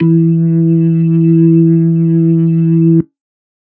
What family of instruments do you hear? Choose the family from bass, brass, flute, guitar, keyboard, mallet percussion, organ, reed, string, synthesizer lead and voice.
organ